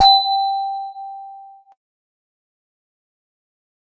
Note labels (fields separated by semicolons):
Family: mallet percussion; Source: acoustic; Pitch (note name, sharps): G5; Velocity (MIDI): 25; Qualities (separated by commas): fast decay, non-linear envelope